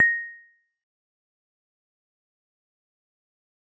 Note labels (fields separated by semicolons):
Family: mallet percussion; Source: acoustic; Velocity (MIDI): 75; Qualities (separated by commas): fast decay, percussive